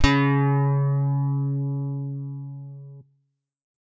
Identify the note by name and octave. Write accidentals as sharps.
C#3